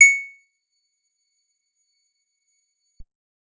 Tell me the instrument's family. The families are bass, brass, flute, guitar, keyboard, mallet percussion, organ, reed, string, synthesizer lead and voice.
guitar